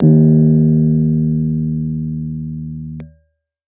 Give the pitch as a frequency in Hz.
77.78 Hz